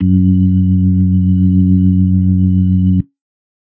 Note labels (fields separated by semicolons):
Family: organ; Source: electronic; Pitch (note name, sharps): F#2; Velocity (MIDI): 75; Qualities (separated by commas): dark